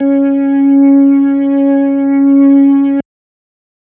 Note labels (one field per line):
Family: organ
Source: electronic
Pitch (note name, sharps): C#4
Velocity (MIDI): 100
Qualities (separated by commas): distorted